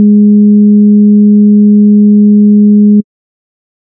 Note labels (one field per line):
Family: bass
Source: synthesizer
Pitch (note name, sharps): G#3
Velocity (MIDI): 127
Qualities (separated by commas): dark